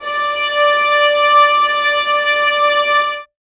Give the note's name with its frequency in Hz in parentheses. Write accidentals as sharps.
D5 (587.3 Hz)